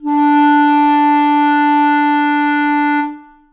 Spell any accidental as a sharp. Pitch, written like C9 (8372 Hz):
D4 (293.7 Hz)